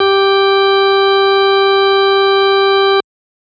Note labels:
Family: organ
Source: electronic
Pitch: G4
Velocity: 25

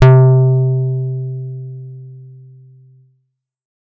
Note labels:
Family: guitar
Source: electronic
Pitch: C3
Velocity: 50

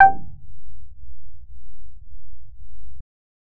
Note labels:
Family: bass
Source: synthesizer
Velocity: 75

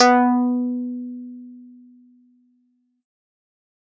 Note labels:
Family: keyboard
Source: electronic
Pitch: B3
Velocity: 100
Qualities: distorted

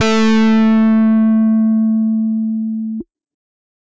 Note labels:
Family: guitar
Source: electronic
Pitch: A3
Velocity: 100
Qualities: bright, distorted

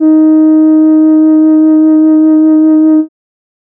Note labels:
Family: keyboard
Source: synthesizer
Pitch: D#4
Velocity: 100

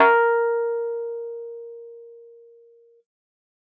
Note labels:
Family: keyboard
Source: electronic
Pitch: A#4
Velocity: 127

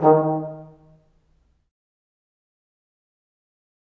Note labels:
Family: brass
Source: acoustic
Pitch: D#3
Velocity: 25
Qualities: dark, fast decay, reverb

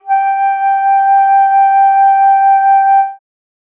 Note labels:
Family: flute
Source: acoustic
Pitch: G5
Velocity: 50

